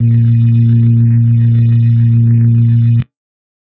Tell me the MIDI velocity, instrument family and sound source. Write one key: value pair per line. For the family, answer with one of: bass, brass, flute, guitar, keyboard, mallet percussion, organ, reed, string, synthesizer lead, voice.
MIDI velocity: 127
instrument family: organ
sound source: electronic